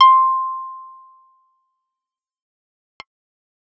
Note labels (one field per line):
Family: bass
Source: synthesizer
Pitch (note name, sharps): C6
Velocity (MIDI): 100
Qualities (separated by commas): fast decay